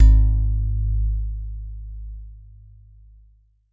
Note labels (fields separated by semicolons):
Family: mallet percussion; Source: acoustic; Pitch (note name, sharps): G#1; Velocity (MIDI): 75